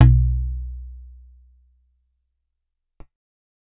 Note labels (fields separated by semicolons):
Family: guitar; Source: acoustic; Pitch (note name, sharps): B1; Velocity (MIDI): 50; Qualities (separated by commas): dark